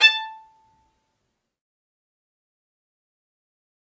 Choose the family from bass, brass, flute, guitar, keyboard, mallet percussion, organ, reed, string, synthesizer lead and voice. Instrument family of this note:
string